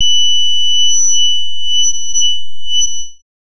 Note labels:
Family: bass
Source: synthesizer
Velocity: 25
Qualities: bright, distorted, non-linear envelope

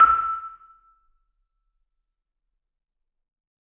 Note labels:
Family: mallet percussion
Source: acoustic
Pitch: E6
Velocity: 100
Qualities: fast decay, percussive, reverb

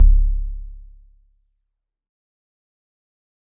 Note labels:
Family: guitar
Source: synthesizer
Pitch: C#1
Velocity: 100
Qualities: dark, fast decay

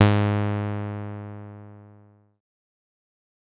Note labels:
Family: bass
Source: synthesizer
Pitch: G#2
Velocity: 100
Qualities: distorted, fast decay

